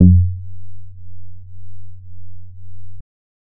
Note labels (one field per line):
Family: bass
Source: synthesizer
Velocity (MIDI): 50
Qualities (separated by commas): dark